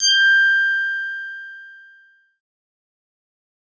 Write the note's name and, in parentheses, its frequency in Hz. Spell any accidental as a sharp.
G6 (1568 Hz)